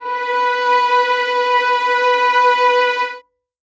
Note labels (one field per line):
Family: string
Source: acoustic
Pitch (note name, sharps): B4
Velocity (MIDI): 75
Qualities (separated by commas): reverb